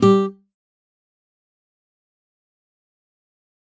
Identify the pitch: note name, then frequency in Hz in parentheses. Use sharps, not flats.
G3 (196 Hz)